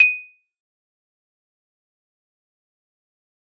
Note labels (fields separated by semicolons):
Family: mallet percussion; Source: acoustic; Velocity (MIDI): 127; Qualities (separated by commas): bright, fast decay, percussive